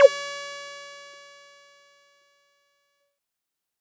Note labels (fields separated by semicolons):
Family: bass; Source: synthesizer; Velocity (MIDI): 75; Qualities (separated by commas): bright, distorted